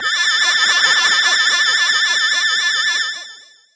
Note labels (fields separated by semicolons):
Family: voice; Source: synthesizer; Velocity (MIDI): 50; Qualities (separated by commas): bright, distorted, long release